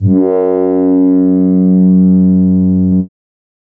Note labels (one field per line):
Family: keyboard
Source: synthesizer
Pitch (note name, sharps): F#2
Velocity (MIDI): 25